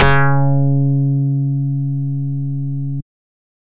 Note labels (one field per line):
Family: bass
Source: synthesizer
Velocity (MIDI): 100